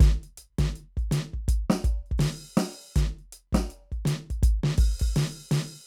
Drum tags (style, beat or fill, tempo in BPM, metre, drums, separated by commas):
New Orleans funk, beat, 82 BPM, 4/4, closed hi-hat, open hi-hat, hi-hat pedal, snare, kick